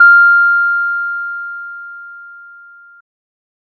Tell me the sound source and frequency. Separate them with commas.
synthesizer, 1397 Hz